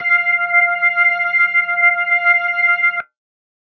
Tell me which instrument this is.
electronic organ